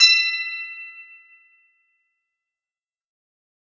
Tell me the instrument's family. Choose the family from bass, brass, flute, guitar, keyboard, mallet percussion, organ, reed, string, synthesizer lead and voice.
guitar